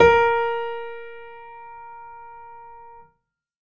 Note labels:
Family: keyboard; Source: acoustic; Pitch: A#4; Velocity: 100; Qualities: reverb

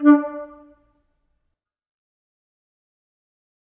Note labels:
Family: flute; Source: acoustic; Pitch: D4; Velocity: 25; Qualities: fast decay, percussive, reverb

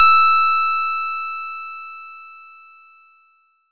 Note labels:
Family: bass; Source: synthesizer; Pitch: E6; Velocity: 100; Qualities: bright, distorted

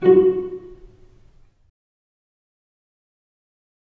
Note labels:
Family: string; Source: acoustic; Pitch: F#4; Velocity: 25; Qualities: fast decay, reverb

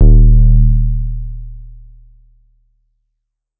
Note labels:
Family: bass; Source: synthesizer; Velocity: 75; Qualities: dark

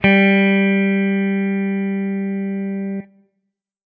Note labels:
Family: guitar; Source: electronic; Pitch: G3; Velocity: 50; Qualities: distorted

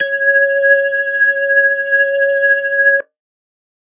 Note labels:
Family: organ; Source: electronic; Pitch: C#5; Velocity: 75; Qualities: distorted

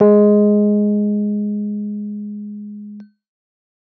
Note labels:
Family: keyboard; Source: electronic; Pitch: G#3; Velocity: 100; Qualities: dark

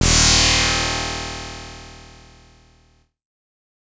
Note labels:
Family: bass; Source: synthesizer; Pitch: D#1; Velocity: 75; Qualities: bright, distorted

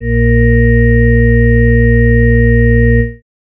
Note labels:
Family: organ; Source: electronic; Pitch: A#1; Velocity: 25

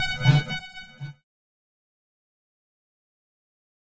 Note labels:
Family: keyboard; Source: electronic; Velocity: 25; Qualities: bright, distorted, fast decay, non-linear envelope

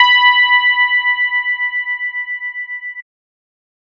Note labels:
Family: bass; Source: synthesizer; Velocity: 50

